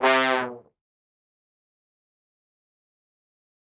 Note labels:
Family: brass; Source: acoustic; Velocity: 127; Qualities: bright, fast decay, reverb

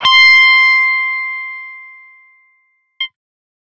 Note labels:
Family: guitar; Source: electronic; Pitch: C6; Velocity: 50; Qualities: bright, distorted

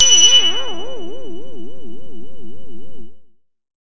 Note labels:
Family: bass; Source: synthesizer; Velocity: 75; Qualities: bright, distorted

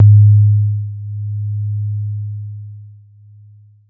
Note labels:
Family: keyboard; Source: electronic; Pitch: G#2; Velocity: 100; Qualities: dark, long release

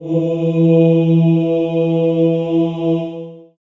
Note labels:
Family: voice; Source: acoustic; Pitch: E3; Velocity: 50; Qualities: dark, long release, reverb

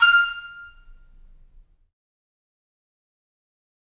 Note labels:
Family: reed; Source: acoustic; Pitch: F6; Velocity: 50; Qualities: fast decay, percussive, reverb

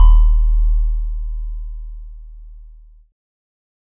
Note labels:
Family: keyboard; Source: electronic; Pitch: D#1; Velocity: 75; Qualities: distorted

